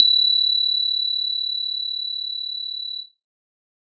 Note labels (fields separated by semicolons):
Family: synthesizer lead; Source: synthesizer; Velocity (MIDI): 25